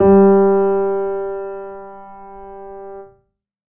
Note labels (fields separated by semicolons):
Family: keyboard; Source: acoustic; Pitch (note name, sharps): G3; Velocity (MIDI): 50; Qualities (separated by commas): reverb